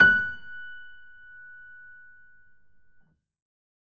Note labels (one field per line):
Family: keyboard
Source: acoustic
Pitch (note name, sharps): F#6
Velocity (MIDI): 100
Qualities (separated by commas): reverb